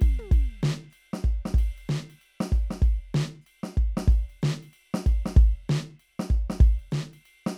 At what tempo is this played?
95 BPM